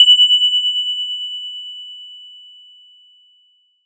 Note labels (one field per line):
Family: mallet percussion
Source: acoustic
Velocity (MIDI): 25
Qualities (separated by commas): bright, multiphonic